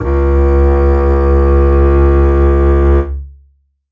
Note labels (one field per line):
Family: string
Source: acoustic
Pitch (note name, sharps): C#2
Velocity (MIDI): 25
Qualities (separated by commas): long release, reverb